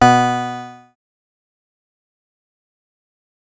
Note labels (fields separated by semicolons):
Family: bass; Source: synthesizer; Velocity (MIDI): 127; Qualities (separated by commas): bright, distorted, fast decay